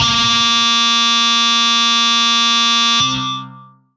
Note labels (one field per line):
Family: guitar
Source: electronic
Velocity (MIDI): 100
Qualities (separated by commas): bright, distorted, long release